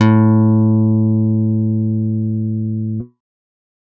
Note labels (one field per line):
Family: guitar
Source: electronic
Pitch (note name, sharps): A2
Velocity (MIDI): 50